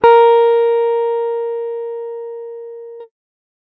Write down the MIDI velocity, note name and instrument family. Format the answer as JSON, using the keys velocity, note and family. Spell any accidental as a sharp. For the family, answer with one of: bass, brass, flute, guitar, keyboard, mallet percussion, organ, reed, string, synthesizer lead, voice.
{"velocity": 25, "note": "A#4", "family": "guitar"}